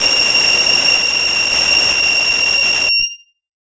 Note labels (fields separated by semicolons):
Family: guitar; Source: electronic; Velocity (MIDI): 25; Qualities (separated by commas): bright, distorted